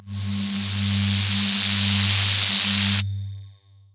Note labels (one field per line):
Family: voice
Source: synthesizer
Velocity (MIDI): 100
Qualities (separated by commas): distorted, long release